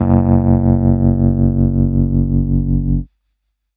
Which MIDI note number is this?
30